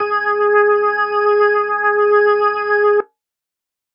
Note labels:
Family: organ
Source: electronic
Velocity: 50

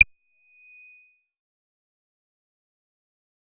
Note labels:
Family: bass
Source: synthesizer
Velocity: 127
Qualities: distorted, fast decay, percussive

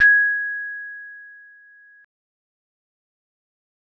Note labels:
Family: mallet percussion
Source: acoustic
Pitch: G#6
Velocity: 25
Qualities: bright, fast decay

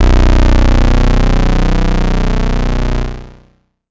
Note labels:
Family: bass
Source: synthesizer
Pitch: B0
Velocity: 100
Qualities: bright, distorted, long release

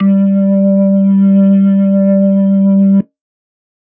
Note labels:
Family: organ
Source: electronic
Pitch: G3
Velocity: 127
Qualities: distorted

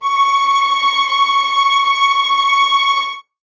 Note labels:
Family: string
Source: acoustic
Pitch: C#6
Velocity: 25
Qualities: bright, non-linear envelope, reverb

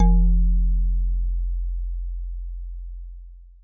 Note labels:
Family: mallet percussion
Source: acoustic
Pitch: F1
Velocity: 25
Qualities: long release

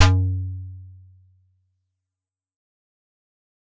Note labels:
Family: keyboard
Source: acoustic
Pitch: F#2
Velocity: 127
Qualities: fast decay

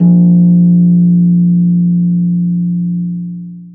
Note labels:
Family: string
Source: acoustic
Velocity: 50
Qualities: long release, reverb

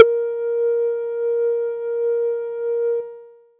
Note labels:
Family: bass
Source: synthesizer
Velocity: 50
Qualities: multiphonic

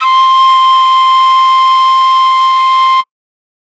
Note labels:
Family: flute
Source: acoustic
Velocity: 127

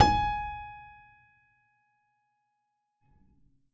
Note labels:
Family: keyboard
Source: acoustic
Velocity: 127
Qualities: reverb

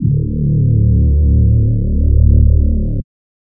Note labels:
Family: voice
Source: synthesizer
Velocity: 100

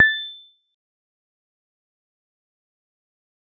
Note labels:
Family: mallet percussion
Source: electronic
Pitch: A6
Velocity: 25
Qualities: fast decay, percussive

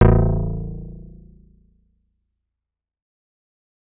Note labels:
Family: bass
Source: synthesizer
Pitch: A0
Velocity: 127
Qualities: fast decay

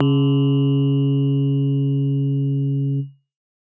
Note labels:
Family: keyboard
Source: acoustic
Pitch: C#3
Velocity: 100

